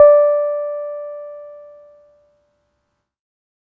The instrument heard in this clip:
electronic keyboard